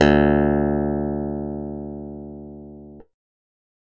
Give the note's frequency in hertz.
73.42 Hz